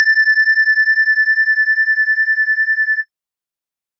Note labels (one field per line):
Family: organ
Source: electronic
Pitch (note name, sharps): A6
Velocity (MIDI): 50